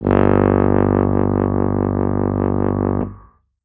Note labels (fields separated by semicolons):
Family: brass; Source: acoustic; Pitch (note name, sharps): G1; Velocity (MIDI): 100